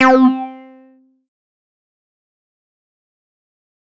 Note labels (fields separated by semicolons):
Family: bass; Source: synthesizer; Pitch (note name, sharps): C4; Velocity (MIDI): 100; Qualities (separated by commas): distorted, fast decay, percussive